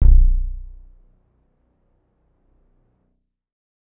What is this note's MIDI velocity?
50